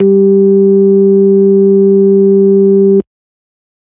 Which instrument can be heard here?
electronic organ